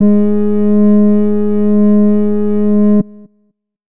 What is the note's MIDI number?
56